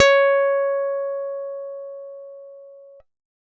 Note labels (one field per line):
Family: guitar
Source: acoustic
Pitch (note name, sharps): C#5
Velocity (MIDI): 127